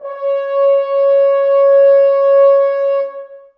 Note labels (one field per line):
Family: brass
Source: acoustic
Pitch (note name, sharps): C#5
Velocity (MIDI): 100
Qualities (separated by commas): long release, reverb